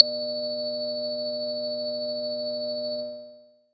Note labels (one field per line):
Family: bass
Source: synthesizer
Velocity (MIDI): 75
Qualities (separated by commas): multiphonic